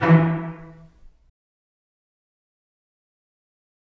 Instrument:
acoustic string instrument